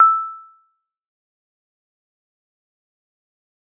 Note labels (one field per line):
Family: mallet percussion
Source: acoustic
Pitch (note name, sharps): E6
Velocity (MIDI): 100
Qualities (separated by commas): fast decay, percussive